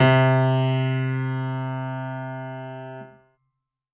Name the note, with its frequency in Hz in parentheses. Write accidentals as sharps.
C3 (130.8 Hz)